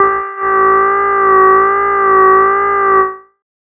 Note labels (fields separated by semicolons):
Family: bass; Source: synthesizer; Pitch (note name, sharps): G4; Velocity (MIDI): 100; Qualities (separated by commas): distorted, tempo-synced